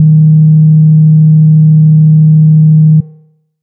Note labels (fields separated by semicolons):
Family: bass; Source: synthesizer; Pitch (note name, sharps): D#3; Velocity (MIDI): 50; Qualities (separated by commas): dark